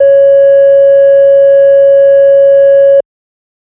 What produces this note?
electronic organ